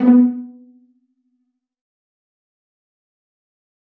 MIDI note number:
59